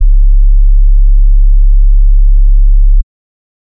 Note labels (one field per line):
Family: bass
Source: synthesizer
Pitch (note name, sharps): C#1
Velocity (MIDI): 50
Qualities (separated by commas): dark